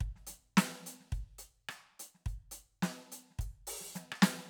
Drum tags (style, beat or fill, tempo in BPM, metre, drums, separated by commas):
soul, beat, 105 BPM, 4/4, closed hi-hat, open hi-hat, hi-hat pedal, snare, cross-stick, kick